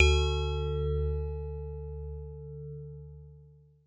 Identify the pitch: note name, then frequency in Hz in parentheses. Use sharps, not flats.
D2 (73.42 Hz)